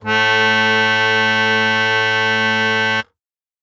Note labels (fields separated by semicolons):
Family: keyboard; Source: acoustic; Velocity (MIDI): 75